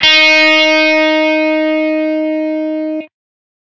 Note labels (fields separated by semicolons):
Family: guitar; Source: electronic; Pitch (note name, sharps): D#4; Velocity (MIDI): 100; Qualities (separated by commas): bright, distorted